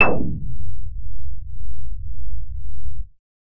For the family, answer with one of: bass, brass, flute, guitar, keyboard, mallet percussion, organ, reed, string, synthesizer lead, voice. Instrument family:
bass